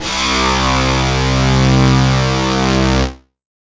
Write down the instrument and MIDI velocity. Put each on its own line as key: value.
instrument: electronic guitar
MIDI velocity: 50